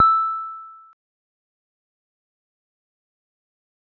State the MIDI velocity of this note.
25